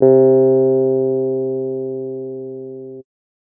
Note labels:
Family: keyboard; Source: electronic; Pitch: C3; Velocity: 50

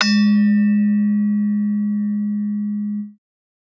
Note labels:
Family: mallet percussion; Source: acoustic; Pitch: G#3; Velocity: 75

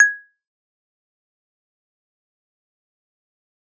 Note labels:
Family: mallet percussion; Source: acoustic; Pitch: G#6; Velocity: 100; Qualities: fast decay, percussive

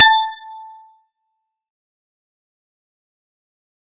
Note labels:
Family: guitar; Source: synthesizer; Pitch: A5; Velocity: 127; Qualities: fast decay, percussive

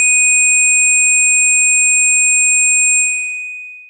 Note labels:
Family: synthesizer lead; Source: synthesizer; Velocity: 75; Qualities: bright, long release

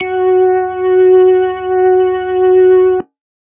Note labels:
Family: organ; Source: electronic; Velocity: 127

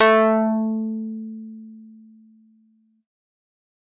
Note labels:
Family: keyboard; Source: electronic; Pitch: A3; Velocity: 127; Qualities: distorted

